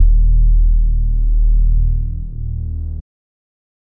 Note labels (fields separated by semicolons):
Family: bass; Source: synthesizer; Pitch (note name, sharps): D#1; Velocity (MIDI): 75; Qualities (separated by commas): dark